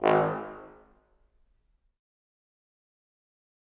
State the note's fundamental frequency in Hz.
51.91 Hz